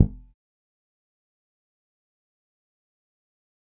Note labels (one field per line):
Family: bass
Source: electronic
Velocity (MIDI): 25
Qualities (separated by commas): fast decay, percussive